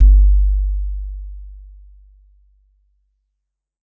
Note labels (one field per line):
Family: mallet percussion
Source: acoustic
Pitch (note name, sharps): G1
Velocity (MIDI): 75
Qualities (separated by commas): dark, non-linear envelope